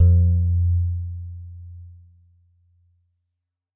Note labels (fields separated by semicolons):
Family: mallet percussion; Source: acoustic; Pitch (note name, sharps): F2; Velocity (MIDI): 50; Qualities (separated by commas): dark